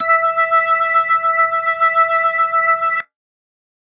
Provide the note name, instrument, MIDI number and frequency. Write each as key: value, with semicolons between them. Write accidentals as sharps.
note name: E5; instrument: electronic organ; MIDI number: 76; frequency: 659.3 Hz